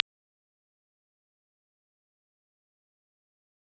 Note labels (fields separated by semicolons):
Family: guitar; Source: electronic; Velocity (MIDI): 75; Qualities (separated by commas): fast decay, percussive